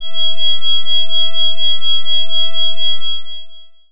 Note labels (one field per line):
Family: organ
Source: electronic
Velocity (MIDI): 75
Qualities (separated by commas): distorted, long release